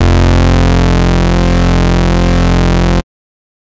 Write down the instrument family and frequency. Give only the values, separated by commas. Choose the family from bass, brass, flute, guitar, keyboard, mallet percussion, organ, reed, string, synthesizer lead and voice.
bass, 43.65 Hz